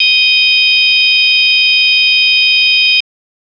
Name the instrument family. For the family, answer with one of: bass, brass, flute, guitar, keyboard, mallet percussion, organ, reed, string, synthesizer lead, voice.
organ